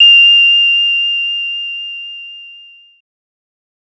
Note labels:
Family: bass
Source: synthesizer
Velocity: 75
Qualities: bright, distorted

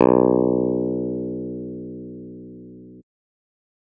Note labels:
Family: guitar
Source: electronic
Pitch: B1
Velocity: 75

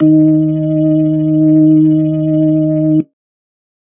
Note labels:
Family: organ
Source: electronic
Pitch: D#3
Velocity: 75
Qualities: dark

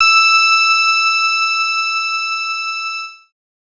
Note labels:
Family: bass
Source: synthesizer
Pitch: E6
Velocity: 25

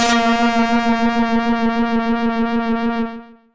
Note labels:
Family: bass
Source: synthesizer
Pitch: A#3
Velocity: 127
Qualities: bright, distorted, tempo-synced

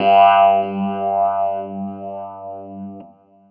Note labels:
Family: keyboard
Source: electronic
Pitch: G2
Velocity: 25

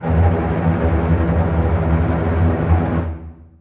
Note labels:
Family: string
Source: acoustic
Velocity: 127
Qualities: long release, non-linear envelope, reverb

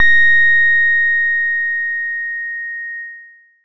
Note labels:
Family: bass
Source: synthesizer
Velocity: 50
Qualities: distorted

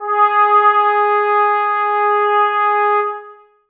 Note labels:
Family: brass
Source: acoustic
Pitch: G#4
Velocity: 75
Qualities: bright, reverb

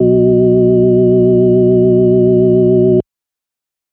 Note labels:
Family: organ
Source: electronic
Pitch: B2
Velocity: 127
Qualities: multiphonic

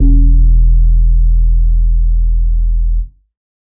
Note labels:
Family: keyboard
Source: electronic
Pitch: E1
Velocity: 50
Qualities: dark

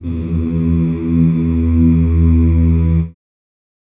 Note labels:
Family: voice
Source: acoustic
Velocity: 25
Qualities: dark, reverb

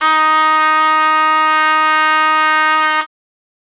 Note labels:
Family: reed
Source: acoustic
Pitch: D#4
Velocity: 25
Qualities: reverb

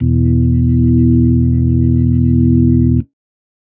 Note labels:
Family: organ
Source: electronic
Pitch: E1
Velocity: 75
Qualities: dark

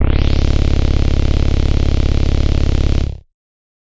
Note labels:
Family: bass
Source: synthesizer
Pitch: C#0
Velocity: 100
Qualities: bright, distorted

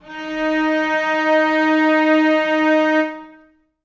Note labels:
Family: string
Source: acoustic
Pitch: D#4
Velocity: 50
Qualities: reverb

